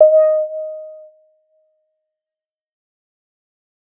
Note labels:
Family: bass; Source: synthesizer; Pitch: D#5; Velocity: 50; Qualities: fast decay

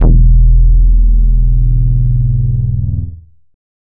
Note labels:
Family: bass; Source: synthesizer; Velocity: 50; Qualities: distorted

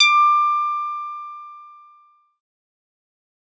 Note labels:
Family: synthesizer lead; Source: synthesizer; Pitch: D6; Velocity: 50; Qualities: distorted, fast decay

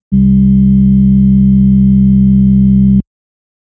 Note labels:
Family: organ; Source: electronic; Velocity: 25; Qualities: dark

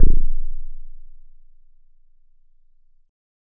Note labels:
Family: keyboard; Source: electronic; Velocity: 75

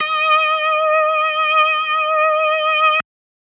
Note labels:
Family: organ; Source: electronic; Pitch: D#5; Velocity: 25

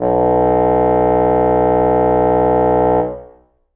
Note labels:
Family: reed; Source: acoustic; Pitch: B1; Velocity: 100; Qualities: reverb

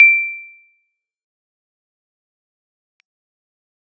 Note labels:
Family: keyboard; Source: electronic; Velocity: 25; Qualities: fast decay, percussive

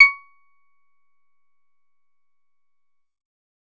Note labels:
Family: bass; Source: synthesizer; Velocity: 75; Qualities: percussive

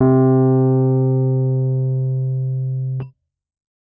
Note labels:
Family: keyboard; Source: electronic; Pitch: C3; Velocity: 100; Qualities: dark

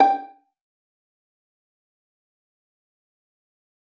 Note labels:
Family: string; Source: acoustic; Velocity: 50; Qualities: fast decay, percussive, reverb

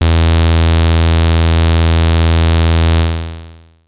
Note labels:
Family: bass; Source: synthesizer; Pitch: E2; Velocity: 25; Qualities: bright, distorted, long release

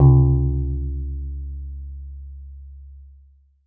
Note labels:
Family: guitar; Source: synthesizer; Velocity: 127; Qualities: dark

